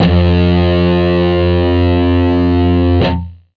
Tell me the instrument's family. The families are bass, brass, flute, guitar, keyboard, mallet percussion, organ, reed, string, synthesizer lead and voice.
guitar